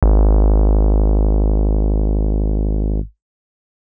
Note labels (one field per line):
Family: keyboard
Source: electronic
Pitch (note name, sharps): G#1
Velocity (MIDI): 127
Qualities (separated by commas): distorted